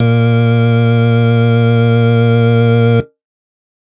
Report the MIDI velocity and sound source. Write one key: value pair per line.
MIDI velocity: 127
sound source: electronic